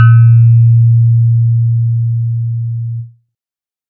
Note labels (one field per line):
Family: synthesizer lead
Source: synthesizer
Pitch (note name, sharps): A#2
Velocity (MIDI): 50